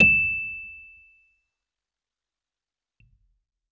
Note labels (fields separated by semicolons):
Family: keyboard; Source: electronic; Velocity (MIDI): 50; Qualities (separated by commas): fast decay